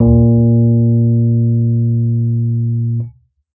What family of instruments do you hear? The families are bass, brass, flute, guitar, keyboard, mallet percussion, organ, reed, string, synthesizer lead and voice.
keyboard